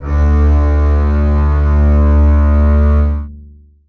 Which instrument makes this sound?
acoustic string instrument